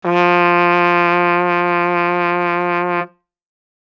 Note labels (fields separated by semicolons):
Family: brass; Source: acoustic; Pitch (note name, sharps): F3; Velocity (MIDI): 75